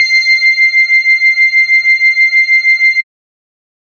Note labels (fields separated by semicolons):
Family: bass; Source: synthesizer; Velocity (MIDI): 50